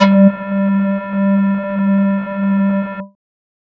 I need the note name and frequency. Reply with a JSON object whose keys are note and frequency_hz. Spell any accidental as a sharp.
{"note": "G3", "frequency_hz": 196}